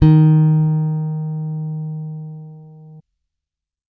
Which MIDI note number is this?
51